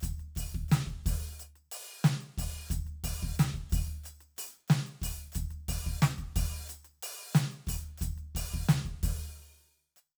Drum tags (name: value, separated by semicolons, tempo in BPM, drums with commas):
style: hip-hop; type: beat; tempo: 90 BPM; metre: 4/4; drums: percussion, snare, kick